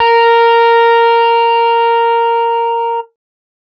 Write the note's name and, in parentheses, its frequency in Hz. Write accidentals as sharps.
A#4 (466.2 Hz)